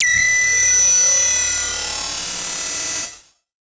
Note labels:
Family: synthesizer lead; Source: synthesizer; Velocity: 100; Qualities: bright, distorted, multiphonic, non-linear envelope

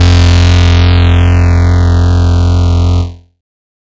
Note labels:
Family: bass; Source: synthesizer; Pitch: F1; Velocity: 127; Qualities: bright, distorted, non-linear envelope

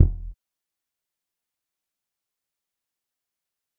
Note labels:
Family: bass; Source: electronic; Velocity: 25; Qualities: fast decay, percussive

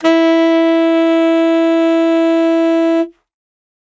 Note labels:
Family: reed; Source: acoustic; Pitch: E4; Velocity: 50; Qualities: bright

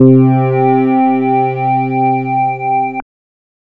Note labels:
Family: bass; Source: synthesizer; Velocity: 75; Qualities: distorted, multiphonic

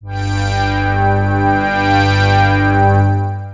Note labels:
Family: synthesizer lead; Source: synthesizer; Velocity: 100; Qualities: bright, long release, non-linear envelope

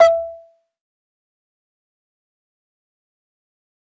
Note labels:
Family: mallet percussion; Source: acoustic; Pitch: E5; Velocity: 25; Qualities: fast decay, percussive, reverb

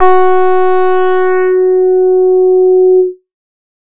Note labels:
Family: bass; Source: synthesizer; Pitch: F#4; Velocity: 50; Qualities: distorted

